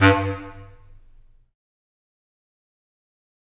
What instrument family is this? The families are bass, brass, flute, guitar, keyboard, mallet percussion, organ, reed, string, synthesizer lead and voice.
reed